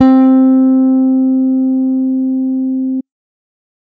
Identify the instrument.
electronic bass